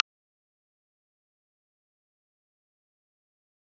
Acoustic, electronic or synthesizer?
electronic